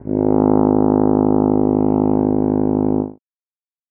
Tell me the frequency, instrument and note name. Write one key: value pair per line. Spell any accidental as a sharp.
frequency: 51.91 Hz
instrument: acoustic brass instrument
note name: G#1